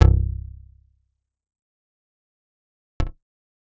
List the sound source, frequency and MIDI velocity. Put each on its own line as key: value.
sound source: synthesizer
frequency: 32.7 Hz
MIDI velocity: 100